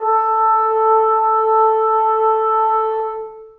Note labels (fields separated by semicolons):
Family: brass; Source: acoustic; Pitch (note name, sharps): A4; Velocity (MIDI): 25; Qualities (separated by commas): long release, reverb